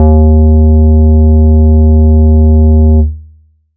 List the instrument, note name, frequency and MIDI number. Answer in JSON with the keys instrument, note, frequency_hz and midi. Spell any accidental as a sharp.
{"instrument": "synthesizer bass", "note": "D#2", "frequency_hz": 77.78, "midi": 39}